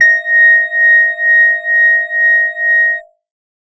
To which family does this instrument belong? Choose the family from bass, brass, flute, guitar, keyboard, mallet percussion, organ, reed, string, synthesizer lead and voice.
organ